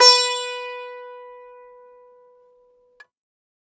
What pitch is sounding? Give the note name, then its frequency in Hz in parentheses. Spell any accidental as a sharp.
B4 (493.9 Hz)